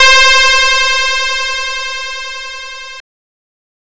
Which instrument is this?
synthesizer guitar